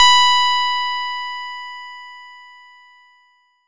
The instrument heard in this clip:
synthesizer bass